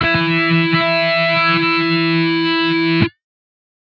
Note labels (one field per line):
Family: guitar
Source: electronic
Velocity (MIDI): 25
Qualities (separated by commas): bright, distorted